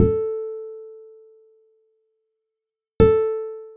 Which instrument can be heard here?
acoustic guitar